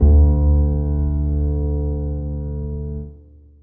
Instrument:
acoustic keyboard